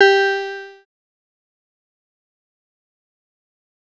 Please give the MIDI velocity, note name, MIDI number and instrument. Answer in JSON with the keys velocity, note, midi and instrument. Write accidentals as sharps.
{"velocity": 75, "note": "G4", "midi": 67, "instrument": "synthesizer lead"}